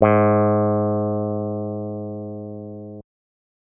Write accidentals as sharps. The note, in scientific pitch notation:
G#2